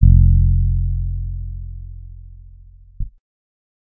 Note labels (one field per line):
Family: bass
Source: synthesizer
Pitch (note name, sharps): F1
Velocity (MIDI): 25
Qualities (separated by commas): dark